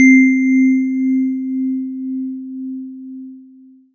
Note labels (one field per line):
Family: mallet percussion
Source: acoustic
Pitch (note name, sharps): C4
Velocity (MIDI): 25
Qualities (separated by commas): long release